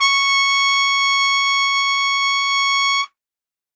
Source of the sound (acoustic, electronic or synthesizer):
acoustic